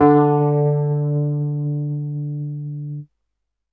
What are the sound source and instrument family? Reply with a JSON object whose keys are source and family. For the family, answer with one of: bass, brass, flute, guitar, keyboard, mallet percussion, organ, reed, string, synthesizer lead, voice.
{"source": "electronic", "family": "keyboard"}